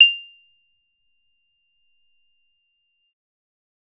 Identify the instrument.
synthesizer bass